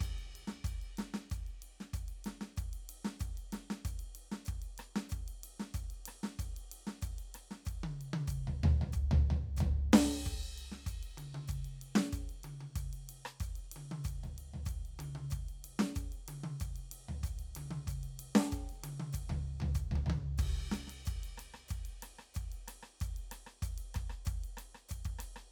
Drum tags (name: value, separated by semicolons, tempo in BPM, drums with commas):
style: Afrobeat; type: beat; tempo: 94 BPM; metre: 4/4; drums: crash, ride, hi-hat pedal, snare, cross-stick, high tom, floor tom, kick